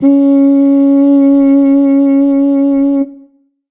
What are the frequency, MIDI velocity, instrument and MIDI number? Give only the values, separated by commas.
277.2 Hz, 50, acoustic brass instrument, 61